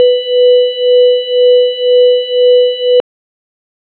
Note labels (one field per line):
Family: organ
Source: electronic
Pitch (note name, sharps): B4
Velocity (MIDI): 50